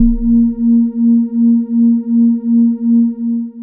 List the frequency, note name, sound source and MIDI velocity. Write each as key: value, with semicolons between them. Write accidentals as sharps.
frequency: 233.1 Hz; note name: A#3; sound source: synthesizer; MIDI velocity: 25